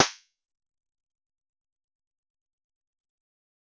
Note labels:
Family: guitar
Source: synthesizer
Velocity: 75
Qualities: fast decay, percussive

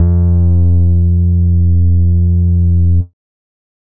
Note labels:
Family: bass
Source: synthesizer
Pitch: F2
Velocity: 100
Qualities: distorted

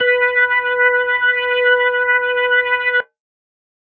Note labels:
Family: organ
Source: electronic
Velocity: 50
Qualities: distorted

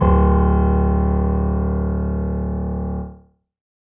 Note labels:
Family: keyboard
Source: acoustic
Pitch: D1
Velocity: 75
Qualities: reverb

